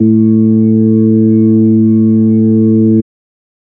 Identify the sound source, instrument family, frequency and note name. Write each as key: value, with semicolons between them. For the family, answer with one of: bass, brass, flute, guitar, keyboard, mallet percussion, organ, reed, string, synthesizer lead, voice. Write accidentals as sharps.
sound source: electronic; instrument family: organ; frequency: 110 Hz; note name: A2